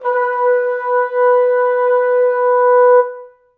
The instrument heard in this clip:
acoustic brass instrument